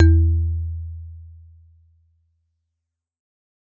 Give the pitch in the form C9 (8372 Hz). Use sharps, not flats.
E2 (82.41 Hz)